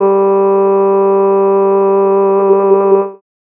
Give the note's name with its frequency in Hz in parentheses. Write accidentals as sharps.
G3 (196 Hz)